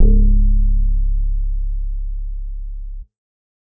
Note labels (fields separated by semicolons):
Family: bass; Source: synthesizer; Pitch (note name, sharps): C#1; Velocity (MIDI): 75; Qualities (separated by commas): dark, reverb